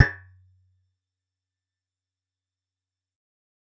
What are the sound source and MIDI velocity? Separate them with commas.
acoustic, 25